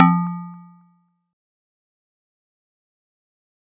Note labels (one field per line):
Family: mallet percussion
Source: acoustic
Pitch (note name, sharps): F3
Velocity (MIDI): 50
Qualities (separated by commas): fast decay, percussive